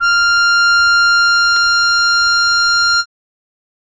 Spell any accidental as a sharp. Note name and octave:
F6